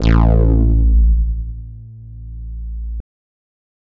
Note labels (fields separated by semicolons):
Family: bass; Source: synthesizer; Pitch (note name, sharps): A1; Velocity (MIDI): 100; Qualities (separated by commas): distorted